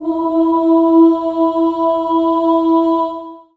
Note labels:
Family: voice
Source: acoustic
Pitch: E4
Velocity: 50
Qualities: reverb

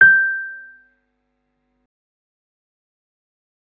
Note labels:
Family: keyboard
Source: electronic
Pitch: G6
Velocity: 25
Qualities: fast decay, percussive

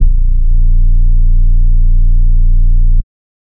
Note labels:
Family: bass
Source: synthesizer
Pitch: A#0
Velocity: 100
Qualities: dark, distorted, tempo-synced

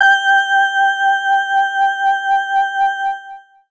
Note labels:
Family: organ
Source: electronic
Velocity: 127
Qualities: distorted

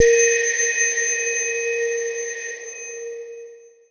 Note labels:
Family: mallet percussion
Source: electronic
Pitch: A#4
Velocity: 75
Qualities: bright, long release, non-linear envelope

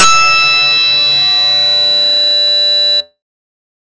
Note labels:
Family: bass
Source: synthesizer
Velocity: 100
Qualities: bright, distorted

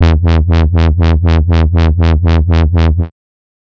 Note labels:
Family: bass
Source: synthesizer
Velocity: 50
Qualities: bright, distorted, tempo-synced

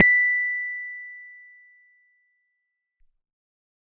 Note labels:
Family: keyboard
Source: electronic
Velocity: 127

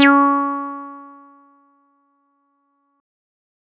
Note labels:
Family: bass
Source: synthesizer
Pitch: C#4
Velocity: 127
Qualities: distorted

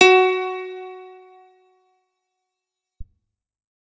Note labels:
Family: guitar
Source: electronic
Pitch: F#4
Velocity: 127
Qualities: bright, reverb

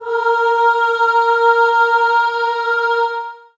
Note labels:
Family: voice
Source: acoustic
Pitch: A#4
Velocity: 75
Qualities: long release, reverb

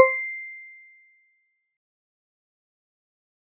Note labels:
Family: mallet percussion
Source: acoustic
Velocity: 75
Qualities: fast decay, percussive

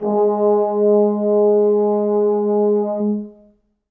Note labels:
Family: brass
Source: acoustic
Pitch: G#3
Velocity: 25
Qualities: dark, reverb

